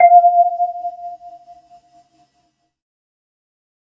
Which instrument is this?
synthesizer keyboard